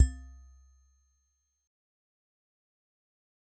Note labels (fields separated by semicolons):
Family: mallet percussion; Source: acoustic; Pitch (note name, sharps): C2; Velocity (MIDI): 50; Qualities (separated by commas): fast decay, percussive